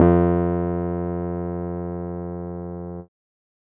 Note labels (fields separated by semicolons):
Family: keyboard; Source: electronic; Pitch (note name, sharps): F2; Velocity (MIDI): 100